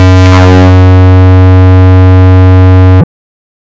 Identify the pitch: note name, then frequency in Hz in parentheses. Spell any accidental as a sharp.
F#2 (92.5 Hz)